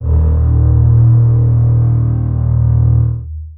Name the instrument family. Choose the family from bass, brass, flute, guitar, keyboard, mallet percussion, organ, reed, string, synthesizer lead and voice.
string